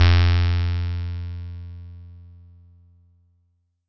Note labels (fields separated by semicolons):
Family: bass; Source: synthesizer; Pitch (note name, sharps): F2; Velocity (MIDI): 75; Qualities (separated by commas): bright, distorted